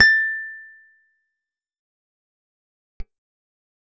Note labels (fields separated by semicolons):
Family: guitar; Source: acoustic; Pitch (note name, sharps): A6; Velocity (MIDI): 25; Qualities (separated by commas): fast decay, percussive